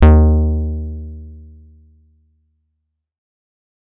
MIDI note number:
39